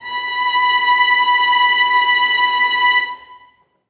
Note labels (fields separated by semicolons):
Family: string; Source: acoustic; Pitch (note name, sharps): B5; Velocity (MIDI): 25; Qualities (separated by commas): reverb